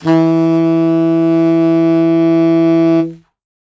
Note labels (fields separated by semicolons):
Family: reed; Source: acoustic; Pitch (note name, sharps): E3; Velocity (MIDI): 50